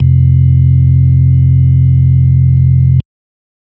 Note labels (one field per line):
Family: organ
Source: electronic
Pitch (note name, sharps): F1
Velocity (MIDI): 75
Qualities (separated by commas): dark